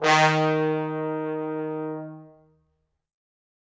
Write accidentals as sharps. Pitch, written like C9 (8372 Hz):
D#3 (155.6 Hz)